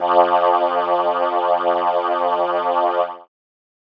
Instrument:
synthesizer keyboard